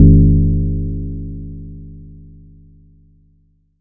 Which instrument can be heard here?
acoustic mallet percussion instrument